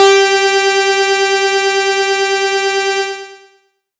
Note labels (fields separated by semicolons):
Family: bass; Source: synthesizer; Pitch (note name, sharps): G4; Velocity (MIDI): 100; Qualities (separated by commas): bright, distorted, long release